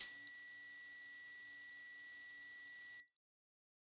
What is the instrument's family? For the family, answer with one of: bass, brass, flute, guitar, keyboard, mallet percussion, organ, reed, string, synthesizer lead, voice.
flute